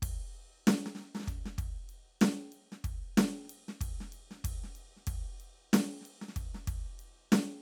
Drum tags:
hip-hop
beat
94 BPM
4/4
ride, snare, kick

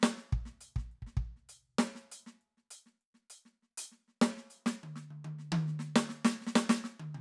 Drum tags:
hip-hop
beat
100 BPM
4/4
closed hi-hat, snare, high tom, mid tom, kick

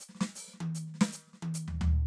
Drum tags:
jazz-funk
fill
116 BPM
4/4
hi-hat pedal, snare, high tom, floor tom

